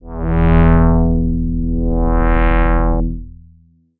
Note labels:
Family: bass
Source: synthesizer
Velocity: 100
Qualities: distorted, long release, tempo-synced

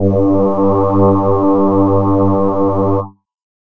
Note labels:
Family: voice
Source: synthesizer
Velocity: 75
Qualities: multiphonic

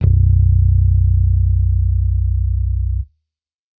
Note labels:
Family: bass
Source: electronic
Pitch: B0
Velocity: 100

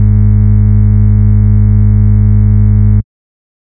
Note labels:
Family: bass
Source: synthesizer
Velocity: 75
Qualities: dark, distorted

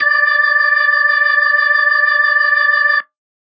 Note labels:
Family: organ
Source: electronic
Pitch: D5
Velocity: 75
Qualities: bright

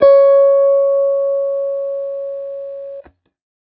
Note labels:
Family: guitar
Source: electronic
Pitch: C#5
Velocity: 50

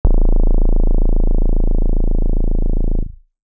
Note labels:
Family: keyboard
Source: electronic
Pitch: A0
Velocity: 127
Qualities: distorted

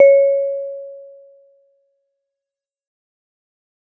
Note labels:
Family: mallet percussion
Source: acoustic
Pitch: C#5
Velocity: 75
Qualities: dark, fast decay

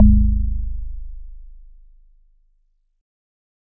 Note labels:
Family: organ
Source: electronic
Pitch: G#0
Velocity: 50

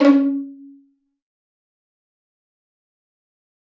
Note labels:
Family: string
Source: acoustic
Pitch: C#4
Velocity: 25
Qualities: bright, fast decay, percussive, reverb

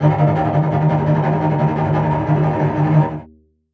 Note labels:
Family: string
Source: acoustic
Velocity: 127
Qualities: non-linear envelope, reverb

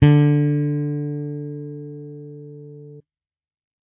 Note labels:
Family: bass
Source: electronic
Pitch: D3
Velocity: 100

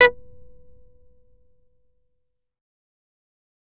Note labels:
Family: bass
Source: synthesizer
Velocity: 75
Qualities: distorted, fast decay, percussive

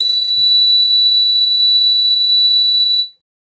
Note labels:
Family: reed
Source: acoustic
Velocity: 75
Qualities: bright, reverb

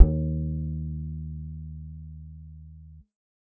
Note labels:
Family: bass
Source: synthesizer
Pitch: D#2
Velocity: 50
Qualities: dark, reverb

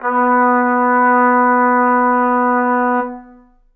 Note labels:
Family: brass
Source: acoustic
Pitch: B3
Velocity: 25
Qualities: reverb

